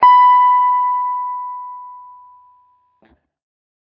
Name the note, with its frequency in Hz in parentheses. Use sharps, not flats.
B5 (987.8 Hz)